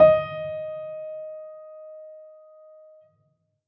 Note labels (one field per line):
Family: keyboard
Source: acoustic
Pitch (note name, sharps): D#5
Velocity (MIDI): 75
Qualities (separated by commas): reverb